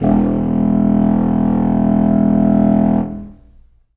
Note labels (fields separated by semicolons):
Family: reed; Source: acoustic; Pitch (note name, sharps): E1; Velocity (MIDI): 25; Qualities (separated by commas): long release, reverb